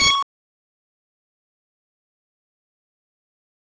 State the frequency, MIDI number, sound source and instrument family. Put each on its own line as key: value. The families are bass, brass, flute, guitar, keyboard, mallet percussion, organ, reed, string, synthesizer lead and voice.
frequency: 1109 Hz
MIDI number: 85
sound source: synthesizer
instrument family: bass